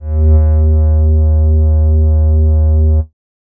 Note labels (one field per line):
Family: bass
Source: synthesizer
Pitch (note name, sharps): D#2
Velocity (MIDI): 127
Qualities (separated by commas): dark